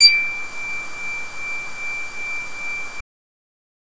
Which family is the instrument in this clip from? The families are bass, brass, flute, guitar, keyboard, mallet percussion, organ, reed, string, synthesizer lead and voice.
bass